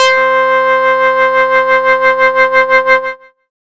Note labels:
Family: bass; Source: synthesizer; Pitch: C5; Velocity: 75; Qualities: distorted

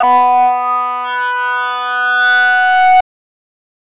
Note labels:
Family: voice; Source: synthesizer; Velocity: 100; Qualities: bright, distorted

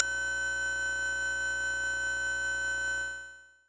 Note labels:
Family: bass; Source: synthesizer; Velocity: 100; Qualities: bright, multiphonic

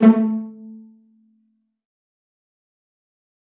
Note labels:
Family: string; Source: acoustic; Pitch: A3; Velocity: 127; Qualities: dark, fast decay, percussive, reverb

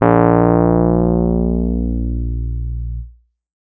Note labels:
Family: keyboard; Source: electronic; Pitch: A#1; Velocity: 50; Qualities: distorted

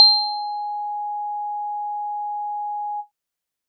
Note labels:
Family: keyboard; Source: electronic; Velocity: 100

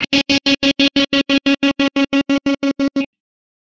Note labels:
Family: guitar; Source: electronic; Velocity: 75; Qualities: bright, distorted, tempo-synced

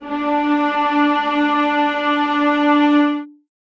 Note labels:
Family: string; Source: acoustic; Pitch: D4; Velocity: 50; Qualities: reverb

